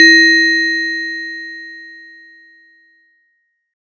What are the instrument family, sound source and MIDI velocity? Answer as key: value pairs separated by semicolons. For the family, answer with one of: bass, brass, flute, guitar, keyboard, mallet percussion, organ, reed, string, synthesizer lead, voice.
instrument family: mallet percussion; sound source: acoustic; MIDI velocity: 127